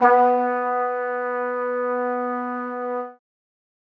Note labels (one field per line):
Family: brass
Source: acoustic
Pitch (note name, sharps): B3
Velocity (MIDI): 50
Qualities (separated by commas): reverb